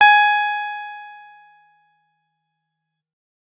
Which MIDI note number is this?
80